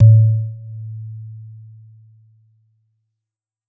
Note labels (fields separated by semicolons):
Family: mallet percussion; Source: acoustic; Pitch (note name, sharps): A2; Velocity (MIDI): 100; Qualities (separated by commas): dark, non-linear envelope